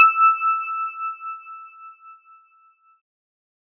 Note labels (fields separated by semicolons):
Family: keyboard; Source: electronic; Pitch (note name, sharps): E6; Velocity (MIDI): 25